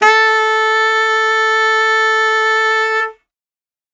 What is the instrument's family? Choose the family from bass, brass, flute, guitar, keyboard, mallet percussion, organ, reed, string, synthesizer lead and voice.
reed